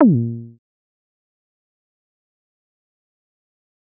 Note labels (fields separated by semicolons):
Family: bass; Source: synthesizer; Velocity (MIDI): 25; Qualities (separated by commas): fast decay, percussive